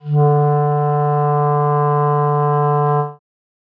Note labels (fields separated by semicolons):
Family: reed; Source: acoustic; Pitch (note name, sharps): D3; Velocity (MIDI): 50; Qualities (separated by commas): dark